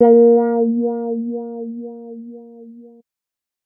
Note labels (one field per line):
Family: bass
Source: synthesizer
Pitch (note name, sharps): A#3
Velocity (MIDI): 50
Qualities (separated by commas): dark, distorted